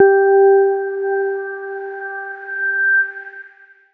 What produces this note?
electronic keyboard